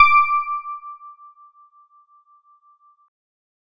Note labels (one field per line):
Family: keyboard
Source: electronic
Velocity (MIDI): 100